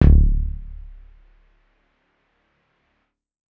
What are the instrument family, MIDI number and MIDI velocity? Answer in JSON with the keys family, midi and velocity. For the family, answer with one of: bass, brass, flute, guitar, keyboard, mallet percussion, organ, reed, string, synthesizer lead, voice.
{"family": "keyboard", "midi": 25, "velocity": 75}